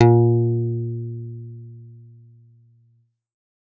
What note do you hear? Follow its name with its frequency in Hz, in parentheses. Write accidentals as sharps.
A#2 (116.5 Hz)